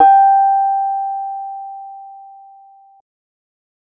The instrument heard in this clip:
electronic keyboard